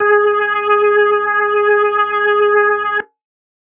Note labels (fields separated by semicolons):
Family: organ; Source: electronic; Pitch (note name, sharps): G#4; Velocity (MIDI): 50